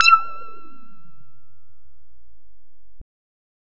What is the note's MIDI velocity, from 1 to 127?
75